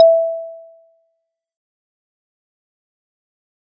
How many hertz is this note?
659.3 Hz